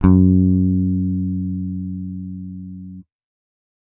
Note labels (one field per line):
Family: bass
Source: electronic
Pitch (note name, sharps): F#2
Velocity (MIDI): 127